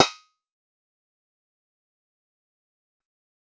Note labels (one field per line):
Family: guitar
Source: synthesizer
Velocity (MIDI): 25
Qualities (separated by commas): fast decay, percussive